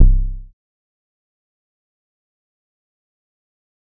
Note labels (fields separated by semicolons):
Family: bass; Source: synthesizer; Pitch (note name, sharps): C1; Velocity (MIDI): 75; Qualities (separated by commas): dark, fast decay, percussive